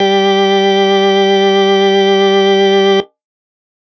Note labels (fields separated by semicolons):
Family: organ; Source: electronic; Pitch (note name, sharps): G3; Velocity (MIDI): 100; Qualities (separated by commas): distorted